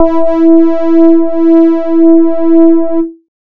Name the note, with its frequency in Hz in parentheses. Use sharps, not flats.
E4 (329.6 Hz)